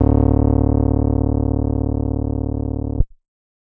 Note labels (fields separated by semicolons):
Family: keyboard; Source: electronic; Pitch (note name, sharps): D1; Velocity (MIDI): 100; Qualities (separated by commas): distorted